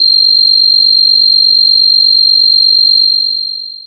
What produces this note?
synthesizer bass